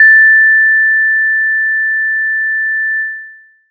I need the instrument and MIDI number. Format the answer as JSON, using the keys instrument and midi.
{"instrument": "acoustic mallet percussion instrument", "midi": 93}